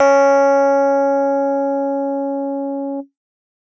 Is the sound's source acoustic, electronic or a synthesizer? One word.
acoustic